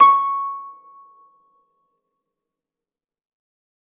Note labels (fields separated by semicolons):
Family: string; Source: acoustic; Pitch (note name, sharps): C#6; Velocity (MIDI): 75; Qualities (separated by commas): fast decay, reverb